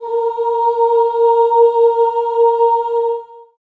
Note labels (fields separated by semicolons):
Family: voice; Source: acoustic; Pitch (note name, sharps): A#4; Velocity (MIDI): 25; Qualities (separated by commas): long release, reverb